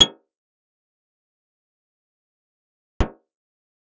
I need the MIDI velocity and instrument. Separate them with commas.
25, acoustic guitar